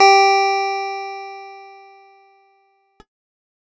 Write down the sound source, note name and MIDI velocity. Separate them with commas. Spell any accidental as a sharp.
electronic, G4, 127